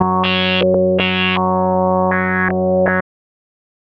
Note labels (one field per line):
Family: bass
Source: synthesizer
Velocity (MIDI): 25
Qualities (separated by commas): tempo-synced